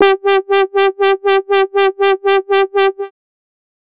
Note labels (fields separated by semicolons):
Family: bass; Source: synthesizer; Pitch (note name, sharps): G4; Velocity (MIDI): 50; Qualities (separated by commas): bright, distorted, tempo-synced